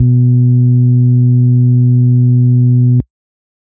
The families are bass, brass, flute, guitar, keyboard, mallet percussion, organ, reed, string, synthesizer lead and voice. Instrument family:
organ